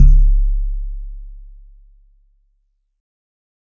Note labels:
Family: guitar; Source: synthesizer; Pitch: C#1; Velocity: 25; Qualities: dark

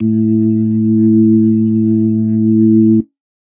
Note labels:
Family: organ; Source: electronic; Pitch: A2; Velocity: 75; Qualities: dark

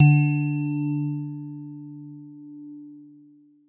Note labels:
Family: mallet percussion; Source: acoustic; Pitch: D3; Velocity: 100

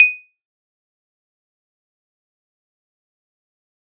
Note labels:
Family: keyboard; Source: electronic; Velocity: 25; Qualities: fast decay, percussive

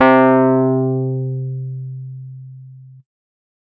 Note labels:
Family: keyboard; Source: electronic; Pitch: C3; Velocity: 100; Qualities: distorted

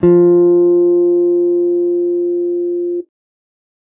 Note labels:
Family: guitar; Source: electronic; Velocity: 75

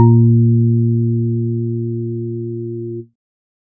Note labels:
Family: organ; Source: electronic; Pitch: A#2; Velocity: 127; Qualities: dark

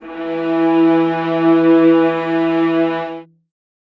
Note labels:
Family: string; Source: acoustic; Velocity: 50; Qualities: reverb

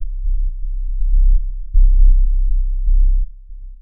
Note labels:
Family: synthesizer lead; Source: synthesizer; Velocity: 127; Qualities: dark, long release, tempo-synced

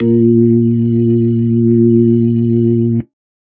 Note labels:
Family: organ; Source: electronic; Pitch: A#2; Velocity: 50

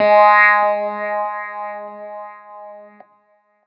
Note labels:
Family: keyboard; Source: electronic; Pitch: G#3; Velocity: 127

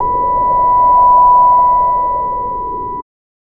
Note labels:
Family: bass; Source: synthesizer; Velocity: 50; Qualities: distorted

